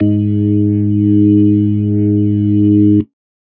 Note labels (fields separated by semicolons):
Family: organ; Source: electronic; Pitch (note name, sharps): G#2; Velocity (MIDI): 50